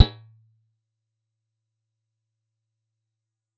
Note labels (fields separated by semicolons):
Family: guitar; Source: acoustic; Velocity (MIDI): 75; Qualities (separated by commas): fast decay, percussive